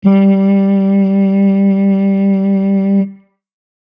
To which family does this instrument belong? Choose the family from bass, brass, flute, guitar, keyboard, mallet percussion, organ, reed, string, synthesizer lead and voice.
brass